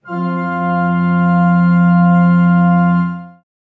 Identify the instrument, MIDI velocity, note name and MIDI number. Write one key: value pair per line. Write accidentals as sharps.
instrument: acoustic organ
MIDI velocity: 127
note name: F3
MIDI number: 53